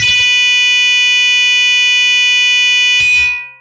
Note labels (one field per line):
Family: guitar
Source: electronic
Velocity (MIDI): 75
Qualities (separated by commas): bright, distorted, long release